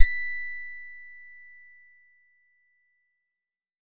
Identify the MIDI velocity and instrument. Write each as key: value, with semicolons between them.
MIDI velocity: 75; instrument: synthesizer guitar